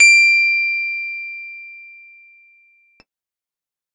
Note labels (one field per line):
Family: keyboard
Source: electronic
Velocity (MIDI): 100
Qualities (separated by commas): bright